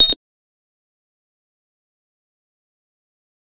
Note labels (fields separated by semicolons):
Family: bass; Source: synthesizer; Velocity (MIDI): 75; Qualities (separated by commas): bright, distorted, fast decay, percussive